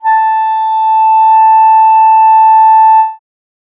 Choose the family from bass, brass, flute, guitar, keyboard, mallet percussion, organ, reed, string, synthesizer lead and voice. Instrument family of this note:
reed